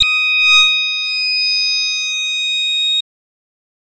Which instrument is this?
synthesizer voice